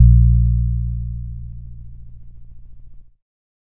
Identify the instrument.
electronic keyboard